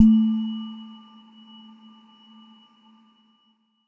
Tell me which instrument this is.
electronic mallet percussion instrument